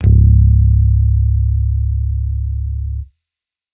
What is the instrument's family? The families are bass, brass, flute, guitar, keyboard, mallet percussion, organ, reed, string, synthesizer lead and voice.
bass